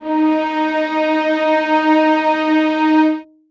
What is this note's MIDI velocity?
50